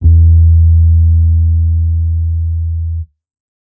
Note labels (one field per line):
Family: bass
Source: electronic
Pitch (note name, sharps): E2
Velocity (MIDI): 75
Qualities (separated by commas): dark